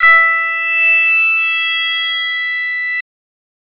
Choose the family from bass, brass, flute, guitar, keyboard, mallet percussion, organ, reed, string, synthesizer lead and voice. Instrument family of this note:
voice